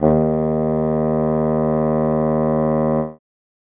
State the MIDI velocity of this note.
50